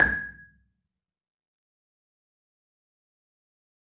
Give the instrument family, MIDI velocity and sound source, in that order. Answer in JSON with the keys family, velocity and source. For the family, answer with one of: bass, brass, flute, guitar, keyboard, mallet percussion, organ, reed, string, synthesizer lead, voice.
{"family": "mallet percussion", "velocity": 127, "source": "acoustic"}